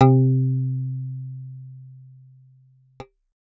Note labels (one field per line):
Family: bass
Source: synthesizer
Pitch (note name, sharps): C3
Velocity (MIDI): 127